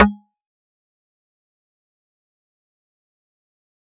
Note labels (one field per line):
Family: mallet percussion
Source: acoustic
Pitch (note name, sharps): G#3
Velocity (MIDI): 100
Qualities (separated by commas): fast decay, percussive